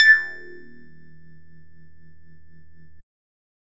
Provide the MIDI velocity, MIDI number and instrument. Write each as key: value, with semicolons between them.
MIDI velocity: 127; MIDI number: 93; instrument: synthesizer bass